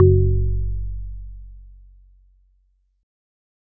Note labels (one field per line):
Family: organ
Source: electronic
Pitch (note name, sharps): F#1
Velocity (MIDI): 50